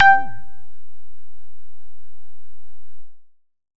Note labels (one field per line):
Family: bass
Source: synthesizer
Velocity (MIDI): 25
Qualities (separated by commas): distorted